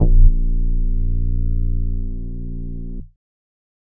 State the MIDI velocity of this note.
75